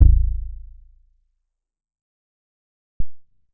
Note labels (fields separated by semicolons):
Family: bass; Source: synthesizer; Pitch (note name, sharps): A0; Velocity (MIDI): 25; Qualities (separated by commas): dark, fast decay, percussive